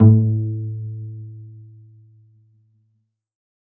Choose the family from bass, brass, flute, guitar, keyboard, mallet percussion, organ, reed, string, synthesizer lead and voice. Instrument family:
string